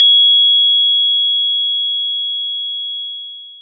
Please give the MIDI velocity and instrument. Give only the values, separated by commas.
50, acoustic mallet percussion instrument